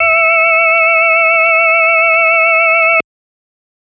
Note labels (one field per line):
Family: organ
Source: electronic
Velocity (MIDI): 127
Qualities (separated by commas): multiphonic